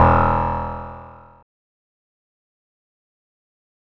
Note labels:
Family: guitar; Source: electronic; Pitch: E1; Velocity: 127; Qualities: bright, distorted, fast decay

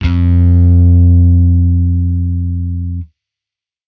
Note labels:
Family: bass; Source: electronic; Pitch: F2; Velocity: 127; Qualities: distorted

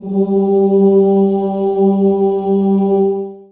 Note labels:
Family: voice; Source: acoustic; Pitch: G3; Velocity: 75; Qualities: dark, long release, reverb

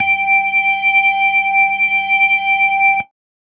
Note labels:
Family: keyboard; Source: electronic; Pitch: G5; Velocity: 127

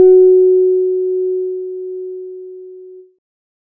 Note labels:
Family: keyboard; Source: electronic; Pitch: F#4; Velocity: 25; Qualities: dark

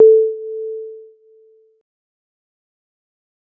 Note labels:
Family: keyboard; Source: electronic; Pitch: A4; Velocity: 25; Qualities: dark, fast decay

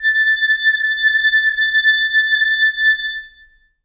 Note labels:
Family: reed; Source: acoustic; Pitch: A6; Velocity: 25; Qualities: reverb

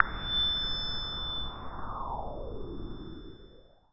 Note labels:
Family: synthesizer lead; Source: synthesizer; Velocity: 127

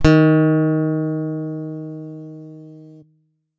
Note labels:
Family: guitar; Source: electronic; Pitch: D#3; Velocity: 127

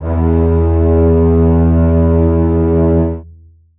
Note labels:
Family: string; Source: acoustic; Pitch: E2; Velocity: 25; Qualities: long release, reverb

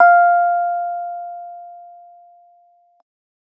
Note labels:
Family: keyboard; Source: electronic; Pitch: F5; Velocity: 75

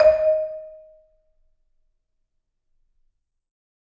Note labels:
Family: mallet percussion; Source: acoustic; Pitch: D#5; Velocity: 127; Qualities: reverb

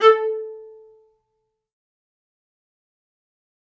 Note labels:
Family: string; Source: acoustic; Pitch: A4; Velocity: 127; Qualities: fast decay, percussive, reverb

